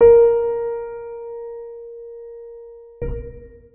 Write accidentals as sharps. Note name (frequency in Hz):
A#4 (466.2 Hz)